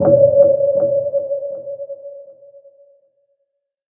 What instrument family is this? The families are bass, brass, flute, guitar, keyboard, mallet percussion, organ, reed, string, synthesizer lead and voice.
synthesizer lead